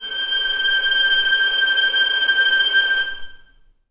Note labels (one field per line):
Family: string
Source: acoustic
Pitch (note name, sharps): G6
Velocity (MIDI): 25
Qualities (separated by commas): bright, long release, reverb